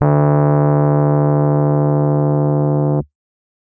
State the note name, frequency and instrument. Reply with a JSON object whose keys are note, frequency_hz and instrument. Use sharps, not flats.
{"note": "D2", "frequency_hz": 73.42, "instrument": "electronic keyboard"}